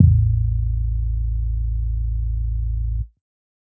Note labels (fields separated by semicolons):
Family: bass; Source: synthesizer; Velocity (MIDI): 50; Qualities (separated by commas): dark